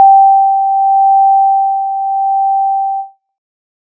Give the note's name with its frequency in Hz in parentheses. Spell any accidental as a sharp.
G5 (784 Hz)